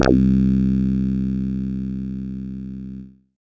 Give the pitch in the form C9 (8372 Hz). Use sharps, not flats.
C2 (65.41 Hz)